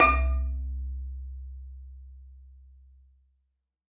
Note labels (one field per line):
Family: mallet percussion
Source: acoustic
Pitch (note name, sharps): C2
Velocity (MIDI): 100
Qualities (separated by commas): dark, reverb